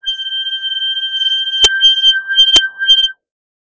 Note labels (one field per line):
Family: bass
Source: synthesizer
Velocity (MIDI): 75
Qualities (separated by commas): distorted, non-linear envelope